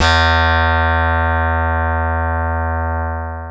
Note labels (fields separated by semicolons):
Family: keyboard; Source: electronic; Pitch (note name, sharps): E2; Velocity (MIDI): 100; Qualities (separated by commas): bright, long release